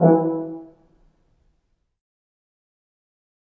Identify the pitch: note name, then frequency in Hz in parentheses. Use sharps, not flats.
E3 (164.8 Hz)